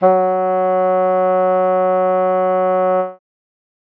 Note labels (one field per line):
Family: reed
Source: acoustic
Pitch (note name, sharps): F#3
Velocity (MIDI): 75